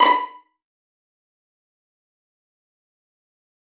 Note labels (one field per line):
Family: string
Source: acoustic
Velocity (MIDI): 100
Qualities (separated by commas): fast decay, percussive, reverb